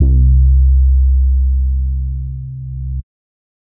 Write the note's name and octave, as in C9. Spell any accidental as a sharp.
C2